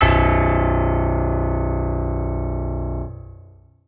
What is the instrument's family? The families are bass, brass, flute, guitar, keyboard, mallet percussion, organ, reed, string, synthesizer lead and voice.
organ